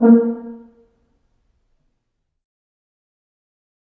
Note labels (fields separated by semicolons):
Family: brass; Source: acoustic; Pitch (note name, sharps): A#3; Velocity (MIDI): 50; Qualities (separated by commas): dark, fast decay, percussive, reverb